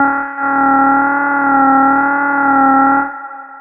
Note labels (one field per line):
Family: bass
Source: synthesizer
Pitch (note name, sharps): C#4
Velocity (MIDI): 25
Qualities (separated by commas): long release, reverb